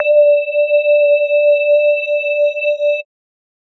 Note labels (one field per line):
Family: mallet percussion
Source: electronic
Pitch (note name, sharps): D5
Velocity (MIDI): 25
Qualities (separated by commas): multiphonic, non-linear envelope